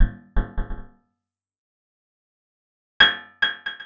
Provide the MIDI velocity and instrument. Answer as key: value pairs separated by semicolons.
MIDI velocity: 25; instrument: acoustic guitar